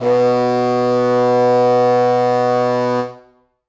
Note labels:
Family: reed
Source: acoustic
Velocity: 127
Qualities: reverb

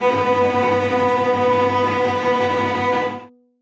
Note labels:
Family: string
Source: acoustic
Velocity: 127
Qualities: bright, non-linear envelope, reverb

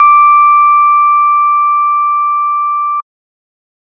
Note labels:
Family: organ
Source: electronic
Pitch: D6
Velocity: 75

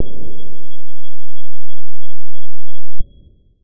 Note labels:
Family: guitar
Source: electronic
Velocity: 127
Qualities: dark, distorted

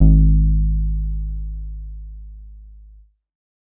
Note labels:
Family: bass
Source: synthesizer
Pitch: G#1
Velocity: 50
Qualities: dark

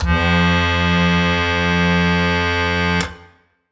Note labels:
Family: reed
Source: acoustic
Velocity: 100

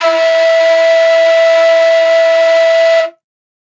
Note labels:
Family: flute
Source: acoustic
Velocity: 100

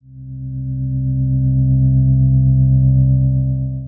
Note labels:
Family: guitar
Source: electronic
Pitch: C2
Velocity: 25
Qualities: dark, long release

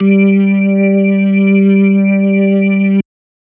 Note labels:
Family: organ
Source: electronic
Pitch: G3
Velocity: 50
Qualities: distorted

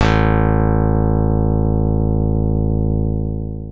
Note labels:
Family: keyboard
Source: electronic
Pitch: A0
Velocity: 75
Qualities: bright, long release

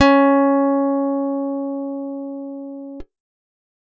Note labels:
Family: guitar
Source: acoustic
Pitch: C#4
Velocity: 25

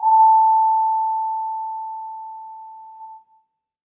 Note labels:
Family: mallet percussion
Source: acoustic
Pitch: A5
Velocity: 50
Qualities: reverb

